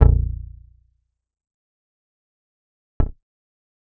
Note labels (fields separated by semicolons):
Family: bass; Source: synthesizer; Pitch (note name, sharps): A#0; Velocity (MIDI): 75; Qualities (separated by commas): fast decay, percussive